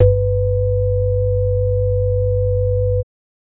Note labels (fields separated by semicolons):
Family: organ; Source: electronic; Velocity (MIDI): 127; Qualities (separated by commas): multiphonic